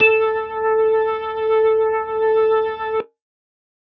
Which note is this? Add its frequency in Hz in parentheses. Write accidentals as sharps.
A4 (440 Hz)